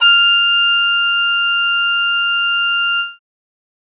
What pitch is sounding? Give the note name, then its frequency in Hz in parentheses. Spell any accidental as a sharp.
F6 (1397 Hz)